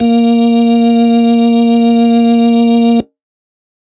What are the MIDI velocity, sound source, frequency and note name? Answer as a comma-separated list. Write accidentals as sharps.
50, electronic, 233.1 Hz, A#3